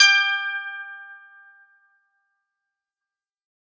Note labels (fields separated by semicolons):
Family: guitar; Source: acoustic; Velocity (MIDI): 127; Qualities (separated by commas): bright, fast decay, reverb